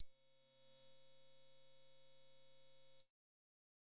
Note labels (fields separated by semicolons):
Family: bass; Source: synthesizer; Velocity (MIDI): 50; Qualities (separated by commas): bright, distorted